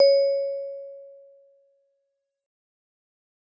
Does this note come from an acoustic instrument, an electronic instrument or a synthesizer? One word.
acoustic